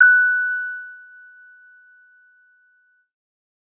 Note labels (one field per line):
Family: keyboard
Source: electronic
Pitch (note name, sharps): F#6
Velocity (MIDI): 25